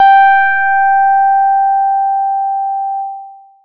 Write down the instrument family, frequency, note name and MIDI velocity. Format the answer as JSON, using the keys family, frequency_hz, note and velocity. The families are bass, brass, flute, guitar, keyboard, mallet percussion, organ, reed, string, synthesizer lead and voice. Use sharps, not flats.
{"family": "bass", "frequency_hz": 784, "note": "G5", "velocity": 100}